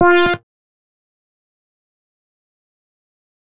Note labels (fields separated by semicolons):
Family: bass; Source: synthesizer; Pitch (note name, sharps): F4; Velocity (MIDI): 100; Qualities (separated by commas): fast decay, percussive